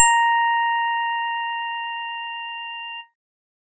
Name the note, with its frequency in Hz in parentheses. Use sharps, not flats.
A#5 (932.3 Hz)